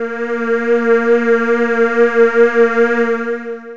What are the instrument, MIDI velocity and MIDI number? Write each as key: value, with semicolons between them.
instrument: synthesizer voice; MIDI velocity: 127; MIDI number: 58